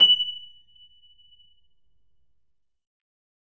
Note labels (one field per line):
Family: keyboard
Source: electronic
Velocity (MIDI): 75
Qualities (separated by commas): bright, percussive